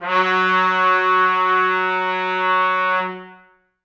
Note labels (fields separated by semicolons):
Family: brass; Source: acoustic; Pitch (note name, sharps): F#3; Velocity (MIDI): 100; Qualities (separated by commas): reverb